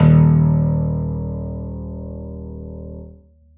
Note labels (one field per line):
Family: keyboard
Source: acoustic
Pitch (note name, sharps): D#1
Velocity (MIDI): 127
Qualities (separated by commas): reverb